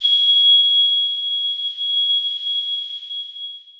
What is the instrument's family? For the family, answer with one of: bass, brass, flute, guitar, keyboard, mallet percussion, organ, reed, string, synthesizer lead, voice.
mallet percussion